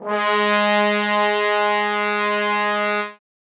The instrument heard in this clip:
acoustic brass instrument